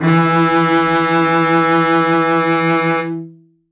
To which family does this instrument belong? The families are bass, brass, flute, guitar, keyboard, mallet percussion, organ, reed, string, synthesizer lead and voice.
string